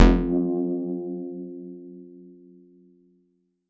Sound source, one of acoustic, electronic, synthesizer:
electronic